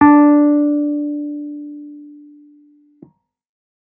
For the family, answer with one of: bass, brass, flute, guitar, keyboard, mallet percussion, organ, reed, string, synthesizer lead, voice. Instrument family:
keyboard